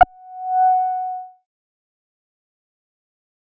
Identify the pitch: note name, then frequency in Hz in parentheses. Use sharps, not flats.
F#5 (740 Hz)